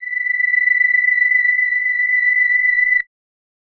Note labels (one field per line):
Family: reed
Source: acoustic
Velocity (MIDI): 50